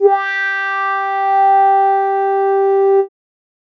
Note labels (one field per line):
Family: keyboard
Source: synthesizer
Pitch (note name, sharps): G4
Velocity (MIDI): 75